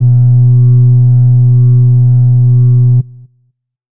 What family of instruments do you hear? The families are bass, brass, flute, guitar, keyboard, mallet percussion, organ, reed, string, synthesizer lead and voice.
flute